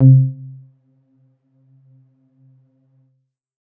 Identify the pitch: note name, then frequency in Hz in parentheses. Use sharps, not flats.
C3 (130.8 Hz)